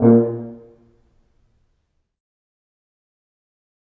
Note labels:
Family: brass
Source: acoustic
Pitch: A#2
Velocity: 25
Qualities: dark, fast decay, percussive, reverb

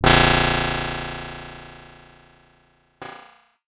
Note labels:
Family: guitar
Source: acoustic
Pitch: A#0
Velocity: 127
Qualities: bright, distorted

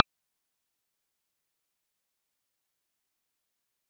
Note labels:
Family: mallet percussion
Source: acoustic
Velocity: 75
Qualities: fast decay, percussive

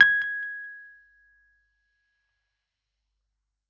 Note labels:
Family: keyboard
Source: electronic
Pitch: G#6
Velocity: 127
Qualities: fast decay

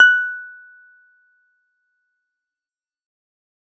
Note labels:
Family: keyboard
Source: electronic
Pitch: F#6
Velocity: 50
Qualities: fast decay, percussive

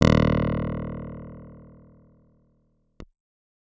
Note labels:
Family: keyboard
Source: electronic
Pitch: D#1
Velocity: 127

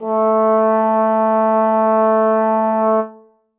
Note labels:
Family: brass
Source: acoustic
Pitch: A3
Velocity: 75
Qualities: reverb

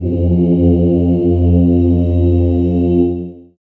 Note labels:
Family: voice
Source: acoustic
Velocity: 25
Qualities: dark, long release, reverb

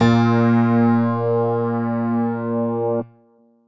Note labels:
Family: keyboard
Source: electronic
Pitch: A#2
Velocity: 127

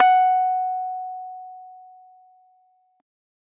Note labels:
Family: keyboard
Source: electronic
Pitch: F#5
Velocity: 75

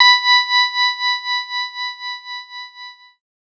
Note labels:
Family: keyboard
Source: electronic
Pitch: B5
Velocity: 127

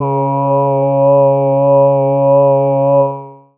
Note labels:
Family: voice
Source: synthesizer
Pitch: C#3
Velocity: 50

